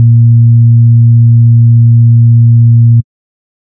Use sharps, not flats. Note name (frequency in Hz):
A#2 (116.5 Hz)